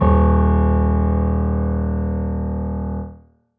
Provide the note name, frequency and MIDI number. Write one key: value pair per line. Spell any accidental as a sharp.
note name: D#1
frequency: 38.89 Hz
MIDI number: 27